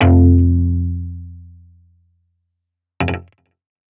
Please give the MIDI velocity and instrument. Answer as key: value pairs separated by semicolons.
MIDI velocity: 75; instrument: electronic guitar